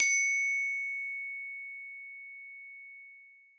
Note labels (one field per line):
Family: mallet percussion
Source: acoustic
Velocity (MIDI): 50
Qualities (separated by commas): reverb